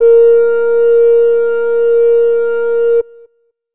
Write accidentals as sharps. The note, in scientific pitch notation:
A#4